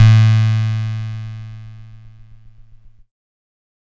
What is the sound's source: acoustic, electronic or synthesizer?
electronic